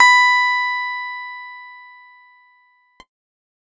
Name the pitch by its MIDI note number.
83